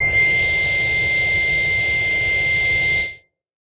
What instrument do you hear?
synthesizer bass